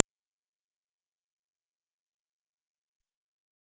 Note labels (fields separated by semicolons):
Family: bass; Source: synthesizer; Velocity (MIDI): 75; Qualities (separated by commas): percussive